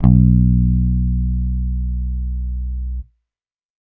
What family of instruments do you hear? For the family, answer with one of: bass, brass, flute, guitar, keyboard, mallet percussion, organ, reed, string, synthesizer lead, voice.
bass